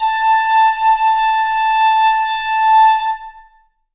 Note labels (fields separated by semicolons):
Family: flute; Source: acoustic; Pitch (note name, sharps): A5; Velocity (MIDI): 25; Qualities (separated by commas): long release, reverb